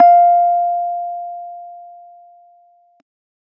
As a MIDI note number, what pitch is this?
77